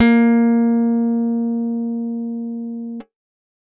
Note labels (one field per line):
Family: guitar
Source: acoustic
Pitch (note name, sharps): A#3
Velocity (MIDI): 127